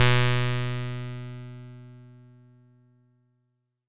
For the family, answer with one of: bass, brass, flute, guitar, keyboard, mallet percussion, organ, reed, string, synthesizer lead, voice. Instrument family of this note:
bass